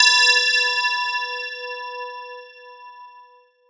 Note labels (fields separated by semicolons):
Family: mallet percussion; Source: electronic; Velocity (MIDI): 127